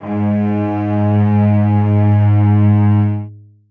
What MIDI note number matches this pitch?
44